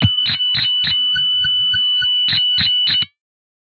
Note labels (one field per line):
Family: guitar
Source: electronic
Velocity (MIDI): 127